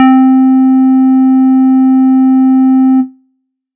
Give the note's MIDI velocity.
100